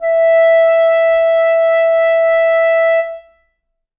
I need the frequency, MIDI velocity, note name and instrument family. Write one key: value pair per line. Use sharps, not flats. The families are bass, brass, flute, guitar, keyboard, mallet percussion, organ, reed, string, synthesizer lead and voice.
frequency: 659.3 Hz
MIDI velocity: 100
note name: E5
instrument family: reed